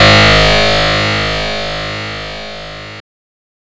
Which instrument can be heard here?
synthesizer guitar